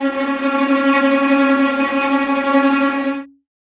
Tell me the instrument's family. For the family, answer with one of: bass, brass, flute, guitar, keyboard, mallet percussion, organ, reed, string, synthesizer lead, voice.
string